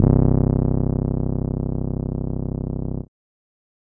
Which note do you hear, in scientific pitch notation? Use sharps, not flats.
C1